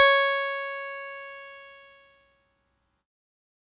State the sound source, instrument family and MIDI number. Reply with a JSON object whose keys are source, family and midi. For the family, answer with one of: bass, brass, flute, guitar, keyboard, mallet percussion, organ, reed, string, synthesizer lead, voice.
{"source": "electronic", "family": "keyboard", "midi": 73}